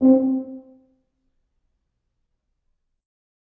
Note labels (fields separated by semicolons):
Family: brass; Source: acoustic; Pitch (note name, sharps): C4; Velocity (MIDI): 75; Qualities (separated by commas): dark, percussive, reverb